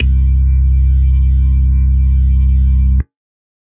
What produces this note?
electronic organ